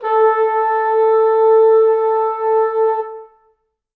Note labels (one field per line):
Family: brass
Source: acoustic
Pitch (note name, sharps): A4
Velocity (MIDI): 50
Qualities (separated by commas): reverb